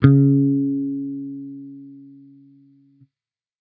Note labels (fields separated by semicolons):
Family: bass; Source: electronic; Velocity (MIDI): 75